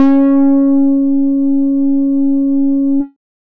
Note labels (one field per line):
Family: bass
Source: synthesizer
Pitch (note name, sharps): C#4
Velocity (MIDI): 25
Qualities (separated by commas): distorted, multiphonic, tempo-synced